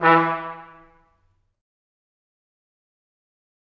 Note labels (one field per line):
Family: brass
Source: acoustic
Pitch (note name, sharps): E3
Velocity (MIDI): 100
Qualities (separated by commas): fast decay, reverb